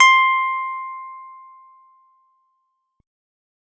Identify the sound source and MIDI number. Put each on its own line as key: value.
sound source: electronic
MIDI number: 84